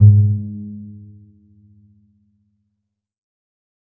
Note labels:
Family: string; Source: acoustic; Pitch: G#2; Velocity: 50; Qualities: dark, reverb

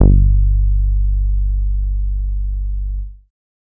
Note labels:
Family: bass; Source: synthesizer; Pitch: G1; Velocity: 75; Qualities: dark

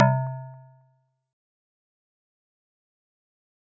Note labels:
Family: mallet percussion; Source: acoustic; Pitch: C3; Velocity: 50; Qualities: fast decay, percussive

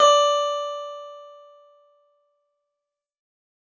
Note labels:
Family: guitar; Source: synthesizer; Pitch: D5; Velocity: 127; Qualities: fast decay

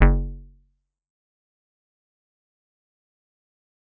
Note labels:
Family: bass; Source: synthesizer; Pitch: F#1; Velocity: 127; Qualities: dark, fast decay, percussive

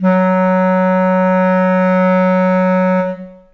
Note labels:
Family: reed; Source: acoustic; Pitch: F#3; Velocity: 25; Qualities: long release, reverb

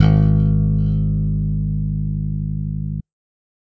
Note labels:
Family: bass; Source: electronic; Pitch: G#1; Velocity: 127; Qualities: bright

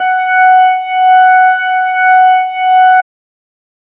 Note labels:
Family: organ; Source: electronic; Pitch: F#5; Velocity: 100

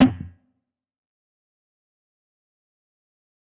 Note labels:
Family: guitar; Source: electronic; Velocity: 25; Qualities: fast decay, percussive

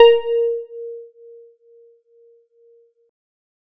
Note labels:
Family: keyboard; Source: electronic; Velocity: 75

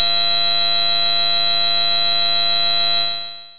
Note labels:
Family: bass; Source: synthesizer; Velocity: 75; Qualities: bright, distorted, long release

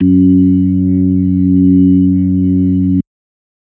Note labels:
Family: organ; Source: electronic; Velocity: 100

